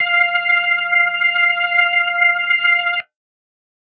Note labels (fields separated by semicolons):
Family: organ; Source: electronic; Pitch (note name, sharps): F5; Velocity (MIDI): 25